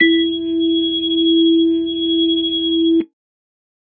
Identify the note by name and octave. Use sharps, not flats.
E4